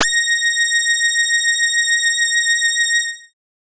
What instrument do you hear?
synthesizer bass